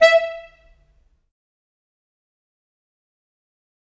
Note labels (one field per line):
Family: reed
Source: acoustic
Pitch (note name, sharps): E5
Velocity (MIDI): 100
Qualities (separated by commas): fast decay, percussive, reverb